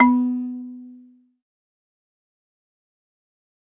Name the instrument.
acoustic mallet percussion instrument